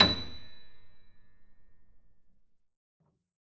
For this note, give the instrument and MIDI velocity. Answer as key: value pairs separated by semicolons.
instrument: acoustic keyboard; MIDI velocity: 75